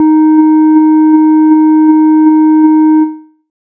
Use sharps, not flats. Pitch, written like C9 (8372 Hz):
D#4 (311.1 Hz)